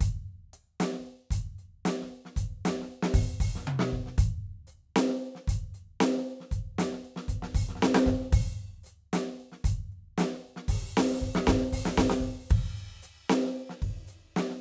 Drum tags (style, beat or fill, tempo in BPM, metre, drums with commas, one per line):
funk
beat
115 BPM
4/4
crash, closed hi-hat, open hi-hat, hi-hat pedal, snare, cross-stick, high tom, kick